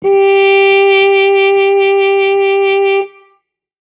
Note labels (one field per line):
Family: brass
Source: acoustic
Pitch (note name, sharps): G4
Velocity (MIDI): 75